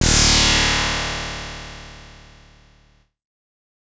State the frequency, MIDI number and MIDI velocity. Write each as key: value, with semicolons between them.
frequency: 36.71 Hz; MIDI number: 26; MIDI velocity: 75